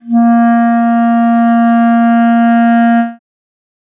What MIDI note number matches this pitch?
58